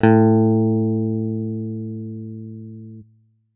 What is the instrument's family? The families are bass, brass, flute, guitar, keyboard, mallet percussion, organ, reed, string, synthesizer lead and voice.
guitar